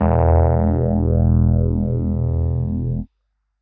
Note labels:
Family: keyboard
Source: electronic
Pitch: E1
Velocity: 100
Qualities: distorted

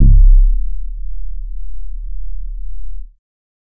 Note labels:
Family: bass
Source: synthesizer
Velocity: 25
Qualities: dark, distorted

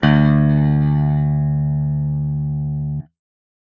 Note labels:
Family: guitar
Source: electronic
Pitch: D2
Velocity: 100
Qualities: distorted

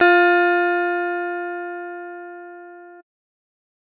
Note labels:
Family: keyboard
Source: electronic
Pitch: F4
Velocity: 127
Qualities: bright

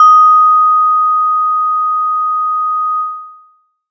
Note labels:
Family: mallet percussion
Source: acoustic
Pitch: D#6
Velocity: 75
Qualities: long release

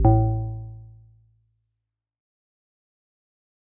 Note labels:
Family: mallet percussion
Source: acoustic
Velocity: 100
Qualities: dark, fast decay, multiphonic

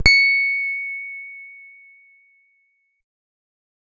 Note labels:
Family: guitar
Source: electronic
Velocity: 75

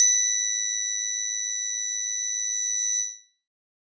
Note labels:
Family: keyboard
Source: electronic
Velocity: 127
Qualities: multiphonic

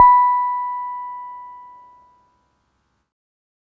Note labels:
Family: keyboard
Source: electronic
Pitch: B5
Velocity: 127

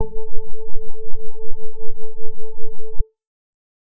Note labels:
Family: keyboard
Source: electronic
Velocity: 25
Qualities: dark

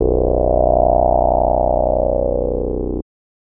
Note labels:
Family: bass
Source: synthesizer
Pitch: B0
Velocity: 50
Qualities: distorted

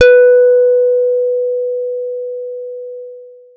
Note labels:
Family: guitar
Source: electronic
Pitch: B4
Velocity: 100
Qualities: long release

